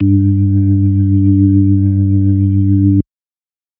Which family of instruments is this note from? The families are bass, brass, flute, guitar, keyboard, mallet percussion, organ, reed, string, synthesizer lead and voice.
organ